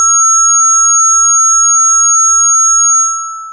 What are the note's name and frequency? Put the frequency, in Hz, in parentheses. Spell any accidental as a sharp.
E6 (1319 Hz)